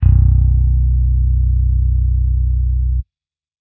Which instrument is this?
electronic bass